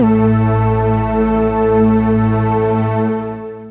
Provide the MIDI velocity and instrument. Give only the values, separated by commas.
75, synthesizer lead